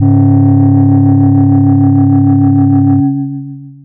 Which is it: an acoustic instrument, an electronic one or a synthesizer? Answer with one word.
electronic